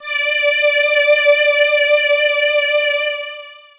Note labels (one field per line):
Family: voice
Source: synthesizer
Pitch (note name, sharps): D5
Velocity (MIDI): 25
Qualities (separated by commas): bright, distorted, long release